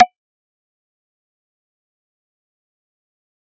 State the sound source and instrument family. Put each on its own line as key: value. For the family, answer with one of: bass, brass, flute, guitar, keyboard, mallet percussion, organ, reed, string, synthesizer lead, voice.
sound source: electronic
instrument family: mallet percussion